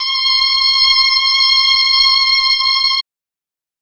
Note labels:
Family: string; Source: electronic; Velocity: 127; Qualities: bright, distorted, reverb

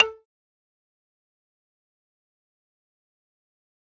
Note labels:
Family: mallet percussion; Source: acoustic; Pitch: A4; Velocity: 127; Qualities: fast decay, percussive, reverb

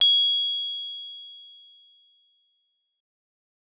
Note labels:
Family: keyboard; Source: electronic; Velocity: 75; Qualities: bright

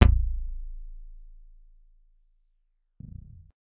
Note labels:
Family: guitar; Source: electronic; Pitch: A0; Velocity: 100

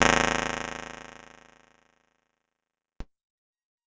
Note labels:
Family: keyboard; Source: electronic; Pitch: A0; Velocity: 100; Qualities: bright, fast decay

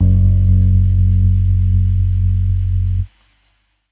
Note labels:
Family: keyboard; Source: electronic; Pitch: F#1; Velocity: 25; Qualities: dark

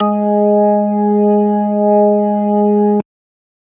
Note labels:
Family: organ; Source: electronic; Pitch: G#3; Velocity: 50

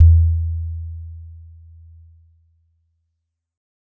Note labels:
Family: mallet percussion; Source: acoustic; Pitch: E2; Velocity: 50; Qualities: dark

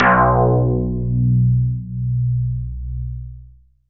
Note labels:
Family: synthesizer lead; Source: synthesizer; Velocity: 75; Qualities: long release

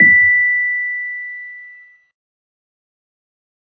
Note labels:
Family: keyboard; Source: electronic; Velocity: 25; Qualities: fast decay

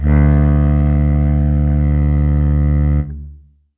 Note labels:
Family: reed; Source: acoustic; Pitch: D2; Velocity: 50; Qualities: long release, reverb

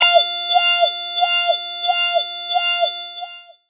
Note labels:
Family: voice; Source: synthesizer; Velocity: 75; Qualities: long release, non-linear envelope, tempo-synced

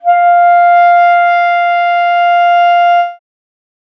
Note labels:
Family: reed; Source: acoustic; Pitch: F5; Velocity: 25

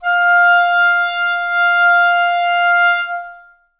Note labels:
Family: reed; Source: acoustic; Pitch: F5; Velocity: 127; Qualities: long release, reverb

